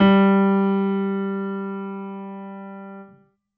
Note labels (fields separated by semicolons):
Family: keyboard; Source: acoustic; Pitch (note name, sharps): G3; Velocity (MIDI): 75